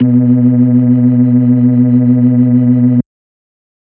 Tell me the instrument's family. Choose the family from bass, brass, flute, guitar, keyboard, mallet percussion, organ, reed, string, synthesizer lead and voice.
organ